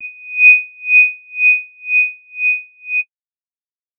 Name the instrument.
synthesizer bass